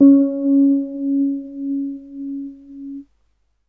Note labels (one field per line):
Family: keyboard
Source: electronic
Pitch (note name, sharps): C#4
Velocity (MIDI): 50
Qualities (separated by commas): dark